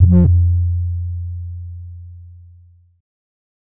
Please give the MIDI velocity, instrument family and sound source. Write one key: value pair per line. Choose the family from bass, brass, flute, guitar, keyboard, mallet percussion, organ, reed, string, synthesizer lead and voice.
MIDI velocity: 25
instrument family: bass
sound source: synthesizer